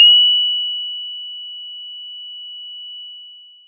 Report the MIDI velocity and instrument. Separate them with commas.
25, acoustic mallet percussion instrument